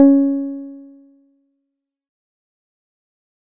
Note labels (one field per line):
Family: guitar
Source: synthesizer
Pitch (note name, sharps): C#4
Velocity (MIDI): 75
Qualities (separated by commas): dark, fast decay